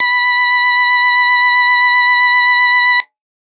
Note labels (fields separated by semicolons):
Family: organ; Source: electronic; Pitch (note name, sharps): B5; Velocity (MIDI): 50